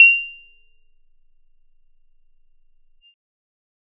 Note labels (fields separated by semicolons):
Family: bass; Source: synthesizer; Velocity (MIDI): 75; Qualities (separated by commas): bright, percussive